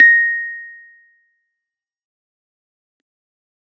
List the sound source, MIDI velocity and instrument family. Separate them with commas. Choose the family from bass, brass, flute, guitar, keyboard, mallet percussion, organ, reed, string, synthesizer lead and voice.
electronic, 50, keyboard